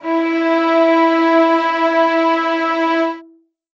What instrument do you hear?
acoustic string instrument